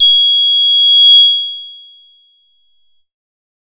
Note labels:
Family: bass; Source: synthesizer; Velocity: 100; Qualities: distorted

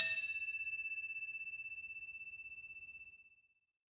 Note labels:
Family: mallet percussion; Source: acoustic; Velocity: 127; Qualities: bright, reverb

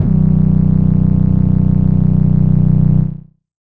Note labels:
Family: synthesizer lead; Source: synthesizer; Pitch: B0; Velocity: 25; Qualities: distorted, multiphonic, non-linear envelope

